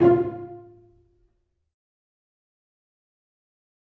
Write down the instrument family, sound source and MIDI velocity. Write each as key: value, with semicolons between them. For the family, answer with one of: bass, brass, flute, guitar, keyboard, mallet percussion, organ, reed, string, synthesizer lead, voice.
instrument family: string; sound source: acoustic; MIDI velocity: 127